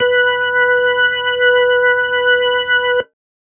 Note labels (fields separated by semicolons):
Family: organ; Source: electronic; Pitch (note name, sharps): B4; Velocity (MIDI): 100